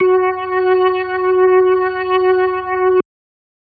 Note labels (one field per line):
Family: organ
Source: electronic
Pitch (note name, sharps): F#4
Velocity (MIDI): 25